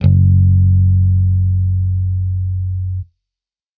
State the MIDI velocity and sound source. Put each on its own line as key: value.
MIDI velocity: 127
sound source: electronic